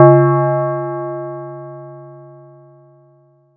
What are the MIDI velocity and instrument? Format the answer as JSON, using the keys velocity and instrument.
{"velocity": 50, "instrument": "acoustic mallet percussion instrument"}